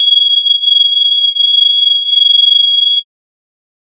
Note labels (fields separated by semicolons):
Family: mallet percussion; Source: electronic; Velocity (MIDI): 25; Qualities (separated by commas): multiphonic, non-linear envelope